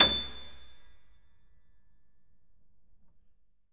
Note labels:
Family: keyboard; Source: acoustic; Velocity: 127; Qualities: reverb

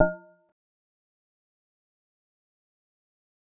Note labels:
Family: mallet percussion; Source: synthesizer; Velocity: 25; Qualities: fast decay, multiphonic, percussive

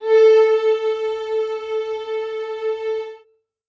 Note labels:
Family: string; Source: acoustic; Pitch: A4; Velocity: 127; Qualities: reverb

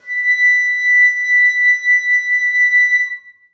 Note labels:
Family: flute; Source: acoustic; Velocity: 25; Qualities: reverb

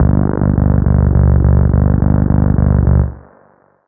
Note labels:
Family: bass; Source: synthesizer; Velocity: 75; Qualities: long release, reverb

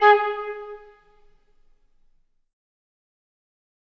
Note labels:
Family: flute; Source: acoustic; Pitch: G#4; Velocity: 50; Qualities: fast decay, reverb

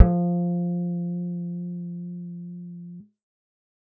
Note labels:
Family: bass; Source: synthesizer; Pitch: F3; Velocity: 75; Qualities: dark, reverb

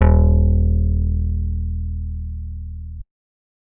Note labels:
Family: guitar; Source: acoustic; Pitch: D#1; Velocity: 50

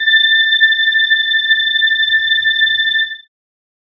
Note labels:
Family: keyboard; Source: synthesizer; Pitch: A6; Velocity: 127; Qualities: bright

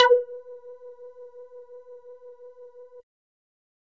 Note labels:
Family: bass; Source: synthesizer; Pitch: B4; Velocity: 75; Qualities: percussive

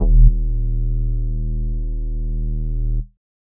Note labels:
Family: flute; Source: synthesizer; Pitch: D#1; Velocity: 50

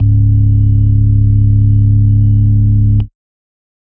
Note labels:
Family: organ; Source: electronic; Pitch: C#1; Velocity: 100; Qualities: dark

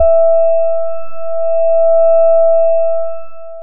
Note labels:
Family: bass; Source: synthesizer; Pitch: E5; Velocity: 25; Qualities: long release

